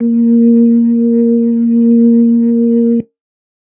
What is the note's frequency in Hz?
233.1 Hz